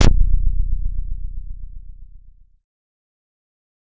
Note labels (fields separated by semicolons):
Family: bass; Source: synthesizer; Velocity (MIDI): 127; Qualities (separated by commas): distorted, fast decay